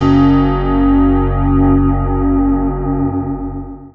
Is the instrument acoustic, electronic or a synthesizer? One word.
electronic